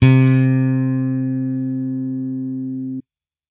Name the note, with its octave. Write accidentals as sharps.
C3